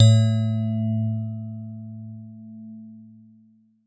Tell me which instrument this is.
acoustic mallet percussion instrument